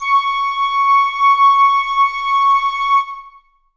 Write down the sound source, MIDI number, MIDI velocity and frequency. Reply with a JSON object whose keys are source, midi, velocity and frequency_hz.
{"source": "acoustic", "midi": 85, "velocity": 75, "frequency_hz": 1109}